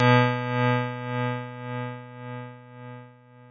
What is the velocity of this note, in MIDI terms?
127